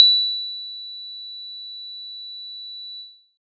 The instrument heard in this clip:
synthesizer guitar